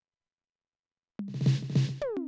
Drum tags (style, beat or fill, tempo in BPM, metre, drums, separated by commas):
soul, fill, 105 BPM, 4/4, percussion, snare, high tom, mid tom